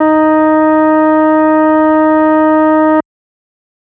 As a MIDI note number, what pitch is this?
63